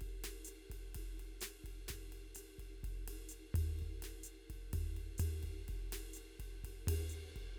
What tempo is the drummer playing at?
127 BPM